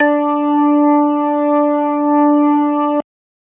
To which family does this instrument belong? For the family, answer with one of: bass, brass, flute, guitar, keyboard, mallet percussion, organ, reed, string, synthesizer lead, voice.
organ